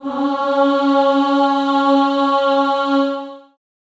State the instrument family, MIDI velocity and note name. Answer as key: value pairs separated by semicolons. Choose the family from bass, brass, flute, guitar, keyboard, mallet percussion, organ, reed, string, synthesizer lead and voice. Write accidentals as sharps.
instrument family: voice; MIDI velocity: 100; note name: C#4